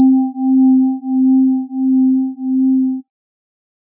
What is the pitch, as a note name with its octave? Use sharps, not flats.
C4